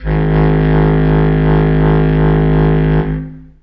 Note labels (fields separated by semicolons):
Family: reed; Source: acoustic; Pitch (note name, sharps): G#1; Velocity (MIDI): 25; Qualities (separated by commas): long release, reverb